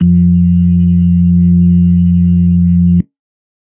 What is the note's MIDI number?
41